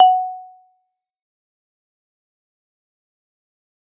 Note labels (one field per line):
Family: mallet percussion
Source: acoustic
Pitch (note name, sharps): F#5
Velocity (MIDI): 75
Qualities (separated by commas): fast decay, percussive